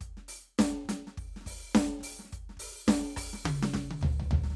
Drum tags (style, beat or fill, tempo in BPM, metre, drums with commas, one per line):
soul
beat
105 BPM
4/4
closed hi-hat, open hi-hat, hi-hat pedal, snare, cross-stick, high tom, floor tom, kick